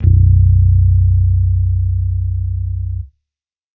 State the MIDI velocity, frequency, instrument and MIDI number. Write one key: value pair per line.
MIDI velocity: 50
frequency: 30.87 Hz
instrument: electronic bass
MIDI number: 23